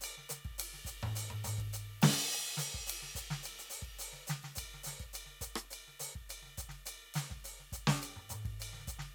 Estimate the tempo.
105 BPM